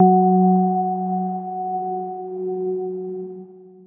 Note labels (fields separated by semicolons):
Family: keyboard; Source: electronic; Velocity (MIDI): 25; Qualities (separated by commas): dark, long release